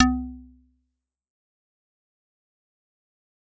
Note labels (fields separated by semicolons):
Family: mallet percussion; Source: acoustic; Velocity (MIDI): 100; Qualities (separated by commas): fast decay, percussive